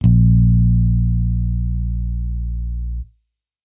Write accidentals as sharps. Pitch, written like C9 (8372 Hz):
A#1 (58.27 Hz)